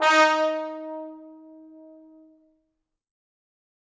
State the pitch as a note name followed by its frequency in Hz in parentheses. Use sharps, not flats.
D#4 (311.1 Hz)